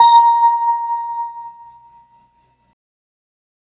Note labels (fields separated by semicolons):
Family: organ; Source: electronic; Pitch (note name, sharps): A#5; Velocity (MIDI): 100